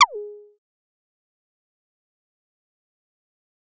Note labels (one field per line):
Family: bass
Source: synthesizer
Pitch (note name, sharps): G#4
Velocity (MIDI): 100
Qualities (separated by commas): distorted, fast decay, percussive